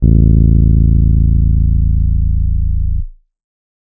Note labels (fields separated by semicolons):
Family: keyboard; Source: electronic; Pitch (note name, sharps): A0; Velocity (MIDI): 25